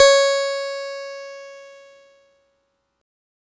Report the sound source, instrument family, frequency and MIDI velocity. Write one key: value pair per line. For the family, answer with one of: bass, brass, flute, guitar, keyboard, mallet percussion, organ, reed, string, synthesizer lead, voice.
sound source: electronic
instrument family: keyboard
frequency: 554.4 Hz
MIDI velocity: 50